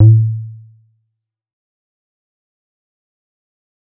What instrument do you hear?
synthesizer bass